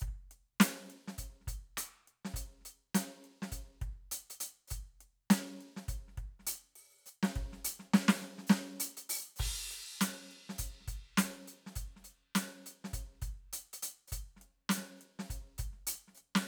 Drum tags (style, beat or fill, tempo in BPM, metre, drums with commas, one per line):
New Orleans funk
beat
102 BPM
4/4
crash, closed hi-hat, open hi-hat, hi-hat pedal, snare, cross-stick, kick